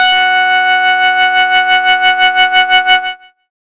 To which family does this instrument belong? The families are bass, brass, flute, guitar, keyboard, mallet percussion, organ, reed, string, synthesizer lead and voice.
bass